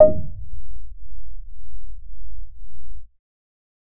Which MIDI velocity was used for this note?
25